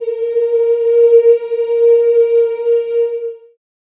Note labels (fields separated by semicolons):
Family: voice; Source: acoustic; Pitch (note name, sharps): A#4; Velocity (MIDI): 50; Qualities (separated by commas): long release, reverb